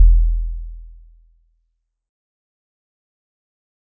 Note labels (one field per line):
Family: guitar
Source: synthesizer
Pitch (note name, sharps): E1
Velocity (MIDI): 25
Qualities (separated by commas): dark, fast decay